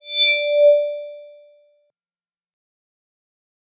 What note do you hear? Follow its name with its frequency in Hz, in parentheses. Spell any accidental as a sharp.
D5 (587.3 Hz)